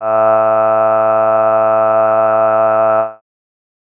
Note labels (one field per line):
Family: voice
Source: synthesizer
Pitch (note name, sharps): A2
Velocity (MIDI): 25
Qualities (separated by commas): bright